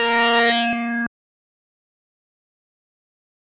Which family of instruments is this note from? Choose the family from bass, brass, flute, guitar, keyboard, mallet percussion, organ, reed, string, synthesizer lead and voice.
bass